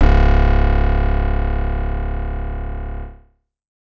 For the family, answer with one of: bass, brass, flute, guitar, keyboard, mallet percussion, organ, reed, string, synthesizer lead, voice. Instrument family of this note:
keyboard